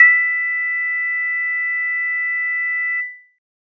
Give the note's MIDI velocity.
127